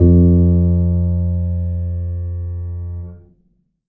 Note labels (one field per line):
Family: keyboard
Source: acoustic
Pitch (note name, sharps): F2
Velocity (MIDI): 25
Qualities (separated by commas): dark, reverb